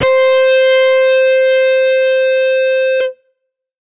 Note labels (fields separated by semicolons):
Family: guitar; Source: electronic; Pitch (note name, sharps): C5; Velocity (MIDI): 100; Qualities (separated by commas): bright, distorted